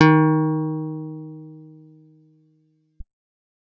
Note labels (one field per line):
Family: guitar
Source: acoustic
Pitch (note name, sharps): D#3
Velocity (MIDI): 75